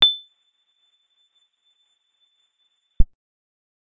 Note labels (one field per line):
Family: guitar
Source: acoustic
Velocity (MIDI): 25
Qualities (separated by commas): percussive